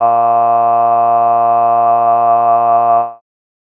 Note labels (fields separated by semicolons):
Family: voice; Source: synthesizer; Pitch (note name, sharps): A#2; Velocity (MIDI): 127; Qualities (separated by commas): bright